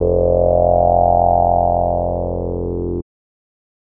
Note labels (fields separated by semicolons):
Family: bass; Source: synthesizer; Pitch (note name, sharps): F1; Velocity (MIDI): 127; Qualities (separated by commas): distorted